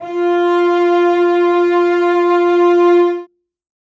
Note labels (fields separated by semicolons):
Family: string; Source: acoustic; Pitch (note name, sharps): F4; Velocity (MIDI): 100; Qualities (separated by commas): reverb